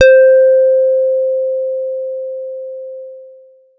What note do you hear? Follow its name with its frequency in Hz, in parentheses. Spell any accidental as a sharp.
C5 (523.3 Hz)